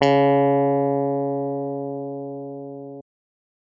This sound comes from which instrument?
electronic keyboard